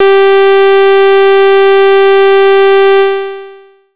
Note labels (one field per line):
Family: bass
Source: synthesizer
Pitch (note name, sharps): G4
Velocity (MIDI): 25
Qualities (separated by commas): bright, distorted, long release